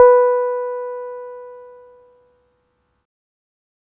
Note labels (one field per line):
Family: keyboard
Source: electronic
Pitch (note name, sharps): B4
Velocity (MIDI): 100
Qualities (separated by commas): dark